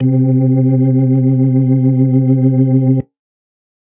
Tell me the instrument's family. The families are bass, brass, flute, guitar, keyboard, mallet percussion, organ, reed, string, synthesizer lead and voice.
organ